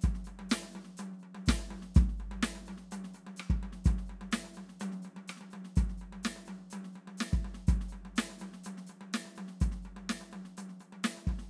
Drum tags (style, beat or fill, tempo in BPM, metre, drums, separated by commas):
prog rock, beat, 125 BPM, 4/4, hi-hat pedal, snare, cross-stick, high tom, kick